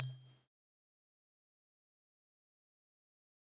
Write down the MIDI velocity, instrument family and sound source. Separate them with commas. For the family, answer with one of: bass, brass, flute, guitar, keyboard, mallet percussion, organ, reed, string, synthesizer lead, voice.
50, keyboard, electronic